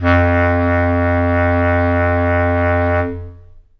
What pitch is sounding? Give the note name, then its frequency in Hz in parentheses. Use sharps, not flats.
F2 (87.31 Hz)